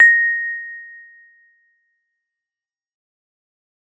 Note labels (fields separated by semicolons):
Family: mallet percussion; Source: acoustic; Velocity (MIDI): 50; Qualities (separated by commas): fast decay